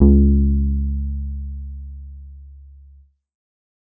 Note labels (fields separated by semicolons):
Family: bass; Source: synthesizer; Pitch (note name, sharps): C#2; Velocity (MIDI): 25; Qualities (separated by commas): dark